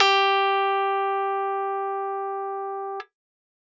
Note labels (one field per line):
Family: keyboard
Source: electronic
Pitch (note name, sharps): G4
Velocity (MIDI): 127